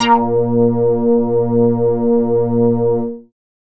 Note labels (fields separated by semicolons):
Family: bass; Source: synthesizer; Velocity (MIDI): 50; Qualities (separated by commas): distorted